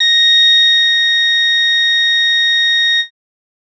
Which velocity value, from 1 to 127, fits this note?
25